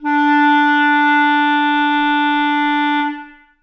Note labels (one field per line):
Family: reed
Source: acoustic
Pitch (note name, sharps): D4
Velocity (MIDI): 127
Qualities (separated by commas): reverb